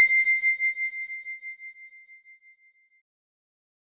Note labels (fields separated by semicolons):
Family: keyboard; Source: electronic; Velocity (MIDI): 100